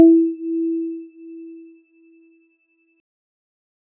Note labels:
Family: keyboard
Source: electronic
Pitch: E4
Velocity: 127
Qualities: dark

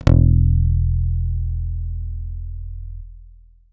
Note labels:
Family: guitar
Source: electronic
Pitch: E1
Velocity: 100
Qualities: long release

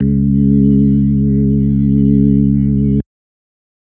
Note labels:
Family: organ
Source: electronic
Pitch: C#2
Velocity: 100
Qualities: dark

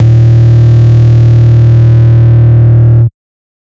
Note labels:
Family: bass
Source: synthesizer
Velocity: 50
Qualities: bright, distorted, multiphonic

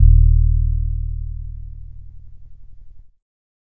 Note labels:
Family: keyboard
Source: electronic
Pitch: D#1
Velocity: 100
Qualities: dark

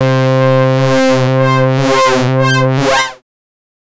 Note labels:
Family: bass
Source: synthesizer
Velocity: 50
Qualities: distorted, non-linear envelope

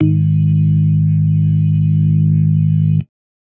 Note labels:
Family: organ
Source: electronic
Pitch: G#1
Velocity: 25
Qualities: dark

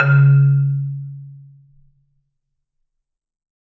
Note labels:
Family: mallet percussion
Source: acoustic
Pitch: C#3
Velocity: 100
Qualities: reverb

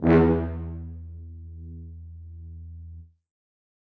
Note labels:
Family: brass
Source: acoustic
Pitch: E2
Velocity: 100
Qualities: reverb

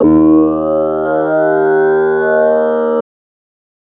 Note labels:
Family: voice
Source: synthesizer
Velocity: 25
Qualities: distorted

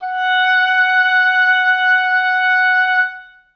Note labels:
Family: reed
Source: acoustic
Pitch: F#5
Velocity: 100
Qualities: reverb

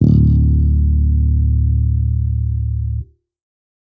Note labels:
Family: bass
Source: electronic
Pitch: D1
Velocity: 100

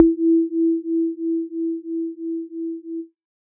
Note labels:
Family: synthesizer lead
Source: synthesizer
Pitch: E4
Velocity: 50

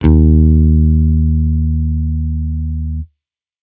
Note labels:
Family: bass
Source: electronic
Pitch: D#2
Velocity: 100

